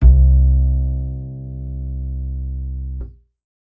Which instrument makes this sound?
acoustic bass